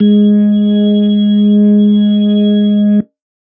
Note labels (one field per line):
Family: organ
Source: electronic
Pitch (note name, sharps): G#3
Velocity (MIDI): 25